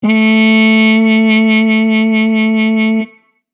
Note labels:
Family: brass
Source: acoustic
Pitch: A3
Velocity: 100

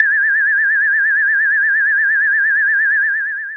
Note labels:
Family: bass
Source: synthesizer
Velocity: 127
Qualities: long release

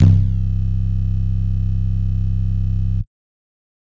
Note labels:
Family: bass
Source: synthesizer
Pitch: C1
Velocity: 127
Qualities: bright, distorted

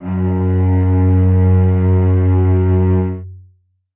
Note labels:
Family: string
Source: acoustic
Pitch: F#2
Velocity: 75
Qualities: long release, reverb

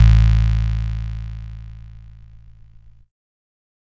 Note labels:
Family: keyboard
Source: electronic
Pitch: A1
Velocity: 25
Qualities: bright, distorted

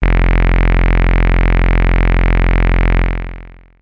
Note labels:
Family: bass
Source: synthesizer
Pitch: F1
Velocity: 127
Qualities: bright, distorted, long release

